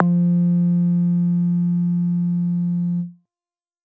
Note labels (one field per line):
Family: bass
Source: synthesizer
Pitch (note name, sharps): F3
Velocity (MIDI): 50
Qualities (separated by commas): distorted